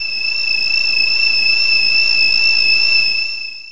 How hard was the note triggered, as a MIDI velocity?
75